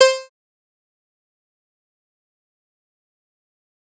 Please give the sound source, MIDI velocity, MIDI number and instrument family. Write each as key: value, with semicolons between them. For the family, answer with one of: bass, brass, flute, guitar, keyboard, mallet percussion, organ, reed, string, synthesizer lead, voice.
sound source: synthesizer; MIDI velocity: 127; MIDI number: 72; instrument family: bass